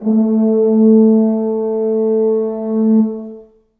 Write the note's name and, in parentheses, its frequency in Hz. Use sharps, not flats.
A3 (220 Hz)